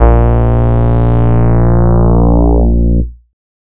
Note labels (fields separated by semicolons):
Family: bass; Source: synthesizer; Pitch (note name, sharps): A#1; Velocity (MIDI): 75; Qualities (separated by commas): distorted